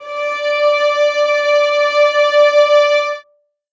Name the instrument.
acoustic string instrument